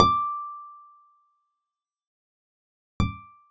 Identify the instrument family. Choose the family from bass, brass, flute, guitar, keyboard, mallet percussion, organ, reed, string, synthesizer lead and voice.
guitar